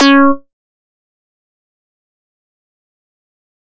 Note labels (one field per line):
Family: bass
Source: synthesizer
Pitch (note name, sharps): C#4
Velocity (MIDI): 100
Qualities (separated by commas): fast decay, percussive